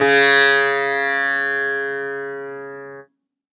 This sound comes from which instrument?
acoustic guitar